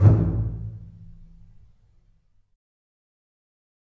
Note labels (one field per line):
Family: string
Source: acoustic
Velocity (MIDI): 25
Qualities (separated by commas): fast decay, reverb